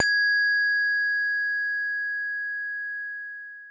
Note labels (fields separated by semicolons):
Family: mallet percussion; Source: acoustic; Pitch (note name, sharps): G#6; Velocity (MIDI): 100; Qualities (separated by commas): bright, long release